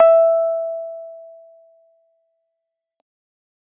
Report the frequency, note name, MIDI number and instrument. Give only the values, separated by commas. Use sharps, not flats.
659.3 Hz, E5, 76, electronic keyboard